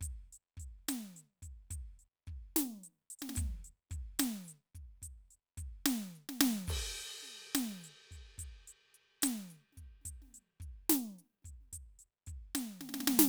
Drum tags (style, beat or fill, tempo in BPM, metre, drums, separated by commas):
blues shuffle, beat, 72 BPM, 4/4, crash, closed hi-hat, hi-hat pedal, snare, kick